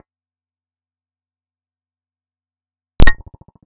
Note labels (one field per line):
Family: bass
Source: synthesizer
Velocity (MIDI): 75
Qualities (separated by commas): percussive, reverb